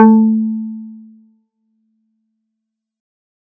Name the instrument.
synthesizer guitar